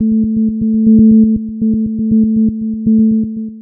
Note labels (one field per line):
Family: synthesizer lead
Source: synthesizer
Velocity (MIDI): 127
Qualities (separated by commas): dark, long release, tempo-synced